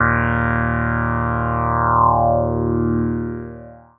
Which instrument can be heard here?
synthesizer lead